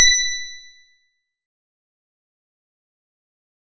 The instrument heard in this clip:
acoustic guitar